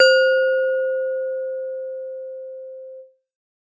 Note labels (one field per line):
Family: mallet percussion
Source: acoustic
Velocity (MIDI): 127